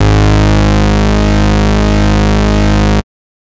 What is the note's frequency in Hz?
51.91 Hz